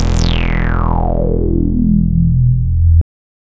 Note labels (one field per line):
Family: bass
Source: synthesizer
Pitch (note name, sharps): E1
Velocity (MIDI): 127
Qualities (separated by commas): bright, distorted